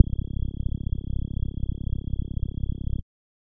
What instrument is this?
synthesizer bass